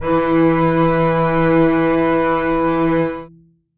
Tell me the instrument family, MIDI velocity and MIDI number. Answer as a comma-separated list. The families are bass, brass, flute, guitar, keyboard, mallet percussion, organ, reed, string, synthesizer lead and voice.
string, 100, 52